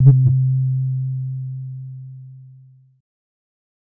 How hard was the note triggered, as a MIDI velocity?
25